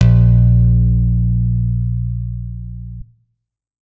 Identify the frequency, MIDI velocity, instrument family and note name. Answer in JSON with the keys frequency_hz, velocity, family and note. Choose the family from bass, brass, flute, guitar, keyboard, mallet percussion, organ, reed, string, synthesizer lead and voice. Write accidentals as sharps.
{"frequency_hz": 58.27, "velocity": 100, "family": "guitar", "note": "A#1"}